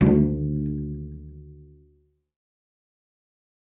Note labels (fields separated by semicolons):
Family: string; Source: acoustic; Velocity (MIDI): 25; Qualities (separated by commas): dark, fast decay, reverb